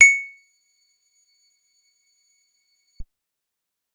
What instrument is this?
acoustic guitar